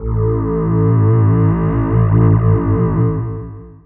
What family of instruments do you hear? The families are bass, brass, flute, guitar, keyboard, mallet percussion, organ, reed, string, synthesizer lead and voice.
voice